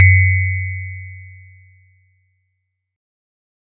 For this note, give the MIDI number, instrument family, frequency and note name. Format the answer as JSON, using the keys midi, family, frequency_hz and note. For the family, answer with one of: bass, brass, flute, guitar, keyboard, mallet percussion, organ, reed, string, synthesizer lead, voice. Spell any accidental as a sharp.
{"midi": 42, "family": "mallet percussion", "frequency_hz": 92.5, "note": "F#2"}